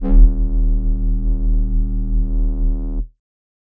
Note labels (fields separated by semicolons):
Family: flute; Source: synthesizer; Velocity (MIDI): 25; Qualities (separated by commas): distorted